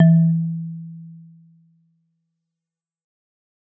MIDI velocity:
50